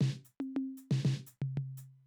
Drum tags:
jazz-funk, fill, 116 BPM, 4/4, closed hi-hat, hi-hat pedal, snare, high tom, floor tom

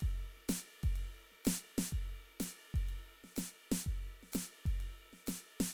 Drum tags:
rock shuffle, beat, 125 BPM, 4/4, ride, hi-hat pedal, snare, kick

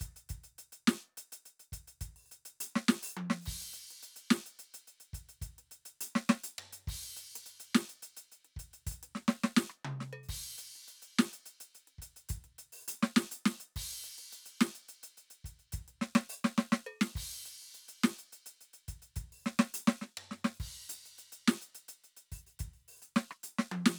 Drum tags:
rock, beat, 140 BPM, 4/4, crash, closed hi-hat, open hi-hat, hi-hat pedal, percussion, snare, cross-stick, high tom, mid tom, kick

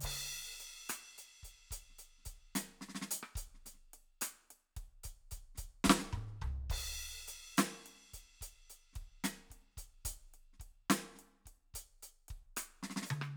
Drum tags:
blues shuffle, beat, 72 BPM, 4/4, crash, closed hi-hat, hi-hat pedal, snare, cross-stick, high tom, mid tom, floor tom, kick

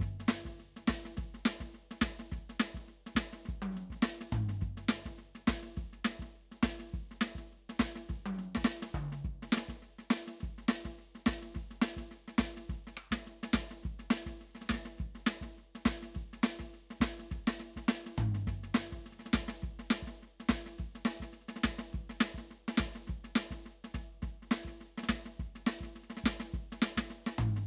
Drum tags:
New Orleans shuffle, beat, 104 BPM, 4/4, hi-hat pedal, snare, cross-stick, high tom, mid tom, floor tom, kick

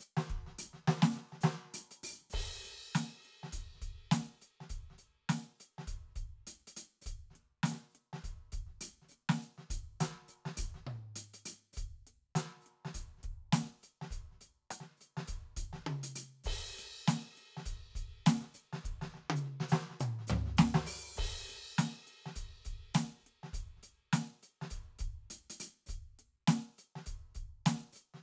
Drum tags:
New Orleans funk, beat, 102 BPM, 4/4, crash, closed hi-hat, open hi-hat, hi-hat pedal, snare, cross-stick, high tom, mid tom, floor tom, kick

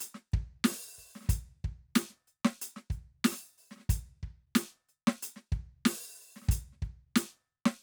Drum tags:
funk rock, beat, 92 BPM, 4/4, closed hi-hat, open hi-hat, hi-hat pedal, snare, kick

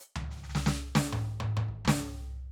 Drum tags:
funk, fill, 95 BPM, 4/4, hi-hat pedal, snare, high tom, floor tom, kick

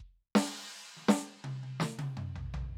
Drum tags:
soft pop, fill, 83 BPM, 4/4, ride, open hi-hat, snare, high tom, mid tom, floor tom, kick

